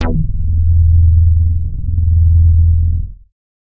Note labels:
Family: bass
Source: synthesizer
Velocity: 75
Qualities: distorted

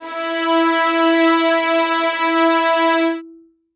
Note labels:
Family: string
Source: acoustic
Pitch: E4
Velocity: 100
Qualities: reverb

